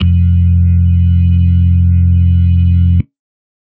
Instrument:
electronic organ